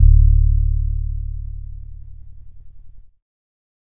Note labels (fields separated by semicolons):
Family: keyboard; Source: electronic; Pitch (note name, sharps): D1; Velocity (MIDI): 127; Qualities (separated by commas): dark